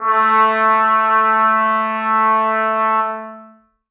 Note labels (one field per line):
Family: brass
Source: acoustic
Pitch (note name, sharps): A3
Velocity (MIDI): 100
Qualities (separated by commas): bright, long release, reverb